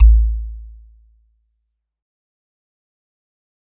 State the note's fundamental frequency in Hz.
55 Hz